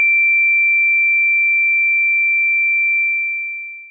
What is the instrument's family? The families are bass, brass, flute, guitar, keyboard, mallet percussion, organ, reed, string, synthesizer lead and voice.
synthesizer lead